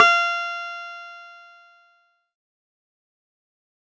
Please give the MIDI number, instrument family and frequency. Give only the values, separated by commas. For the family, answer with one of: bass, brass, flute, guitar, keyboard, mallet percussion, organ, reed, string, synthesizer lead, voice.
77, keyboard, 698.5 Hz